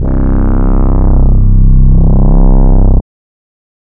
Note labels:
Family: reed; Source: synthesizer; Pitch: C1; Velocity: 75; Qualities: distorted, non-linear envelope

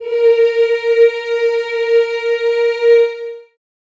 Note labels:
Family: voice; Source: acoustic; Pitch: A#4; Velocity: 127; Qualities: long release, reverb

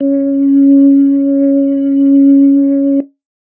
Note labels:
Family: organ; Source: electronic; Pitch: C#4; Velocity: 127; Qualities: dark

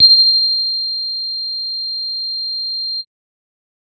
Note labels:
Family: bass; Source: synthesizer; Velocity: 75; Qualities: bright

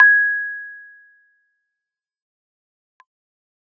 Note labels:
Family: keyboard; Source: electronic; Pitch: G#6; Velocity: 50; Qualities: fast decay

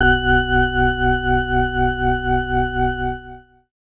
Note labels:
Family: organ; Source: electronic; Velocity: 50; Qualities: distorted

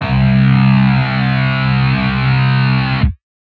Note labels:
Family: guitar; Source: electronic; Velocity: 50; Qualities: bright, distorted

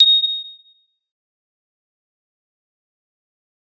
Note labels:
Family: mallet percussion; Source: acoustic; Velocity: 127; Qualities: bright, fast decay, percussive

